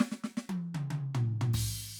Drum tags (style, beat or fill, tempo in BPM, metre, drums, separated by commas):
rock, beat, 120 BPM, 4/4, crash, snare, high tom, mid tom, floor tom, kick